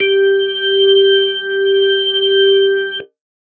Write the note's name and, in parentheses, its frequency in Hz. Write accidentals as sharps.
G4 (392 Hz)